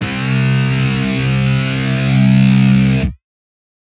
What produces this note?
synthesizer guitar